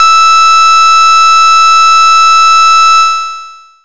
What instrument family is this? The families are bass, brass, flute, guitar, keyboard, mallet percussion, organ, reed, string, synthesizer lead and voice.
bass